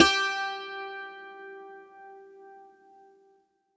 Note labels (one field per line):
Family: guitar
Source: acoustic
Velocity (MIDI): 100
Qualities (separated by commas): bright, reverb